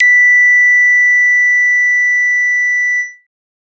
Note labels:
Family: bass; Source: synthesizer; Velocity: 25; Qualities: bright, distorted

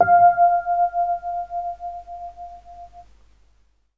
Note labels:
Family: keyboard; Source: electronic; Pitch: F5; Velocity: 25

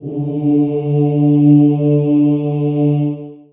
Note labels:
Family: voice; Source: acoustic; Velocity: 127; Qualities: long release, reverb

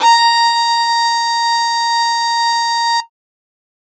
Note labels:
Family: string; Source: acoustic; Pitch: A#5; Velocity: 100; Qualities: bright

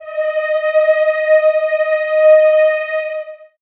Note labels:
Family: voice; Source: acoustic; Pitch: D#5; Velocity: 127; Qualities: long release, reverb

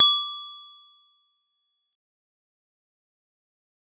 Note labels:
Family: mallet percussion; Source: acoustic; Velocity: 75; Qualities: bright, fast decay

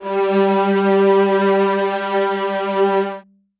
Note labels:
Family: string; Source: acoustic; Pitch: G3; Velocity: 100; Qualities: reverb

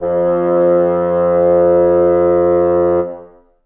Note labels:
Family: reed; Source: acoustic; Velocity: 100; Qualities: reverb

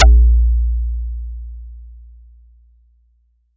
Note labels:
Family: mallet percussion; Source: acoustic; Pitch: A#1; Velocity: 25

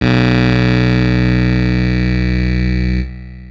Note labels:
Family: keyboard; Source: electronic; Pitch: B1; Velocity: 127; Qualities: bright, distorted, long release

